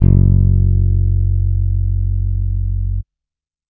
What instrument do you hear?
electronic bass